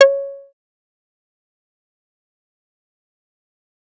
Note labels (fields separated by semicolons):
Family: bass; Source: synthesizer; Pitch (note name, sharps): C#5; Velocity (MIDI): 127; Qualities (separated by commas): fast decay, percussive